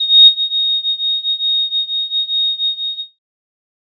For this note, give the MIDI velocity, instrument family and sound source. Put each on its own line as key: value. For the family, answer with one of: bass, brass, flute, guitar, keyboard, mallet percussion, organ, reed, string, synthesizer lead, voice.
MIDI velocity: 50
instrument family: flute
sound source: synthesizer